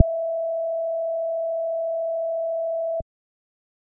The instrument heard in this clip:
synthesizer bass